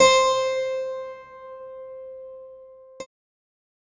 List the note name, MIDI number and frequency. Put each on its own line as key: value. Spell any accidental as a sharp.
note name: C5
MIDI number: 72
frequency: 523.3 Hz